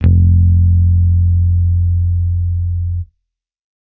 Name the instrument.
electronic bass